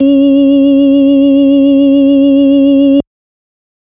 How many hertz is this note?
277.2 Hz